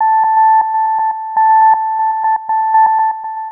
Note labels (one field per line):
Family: synthesizer lead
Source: synthesizer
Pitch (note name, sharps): A5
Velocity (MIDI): 25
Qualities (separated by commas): long release, tempo-synced